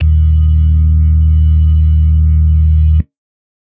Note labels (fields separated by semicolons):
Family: organ; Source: electronic; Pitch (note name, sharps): D#2; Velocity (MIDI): 127; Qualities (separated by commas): dark